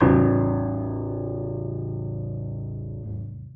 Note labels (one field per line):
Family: keyboard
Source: acoustic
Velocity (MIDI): 100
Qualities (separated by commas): reverb